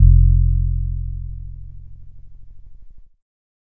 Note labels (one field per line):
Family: keyboard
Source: electronic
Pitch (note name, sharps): F1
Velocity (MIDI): 50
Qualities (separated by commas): dark